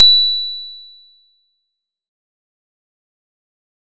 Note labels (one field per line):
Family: guitar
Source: synthesizer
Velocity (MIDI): 50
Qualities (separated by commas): bright, fast decay